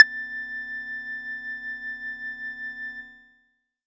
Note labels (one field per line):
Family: bass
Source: synthesizer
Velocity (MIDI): 50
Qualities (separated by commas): multiphonic